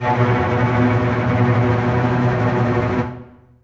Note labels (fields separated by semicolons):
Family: string; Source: acoustic; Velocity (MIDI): 127; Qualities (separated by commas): non-linear envelope, reverb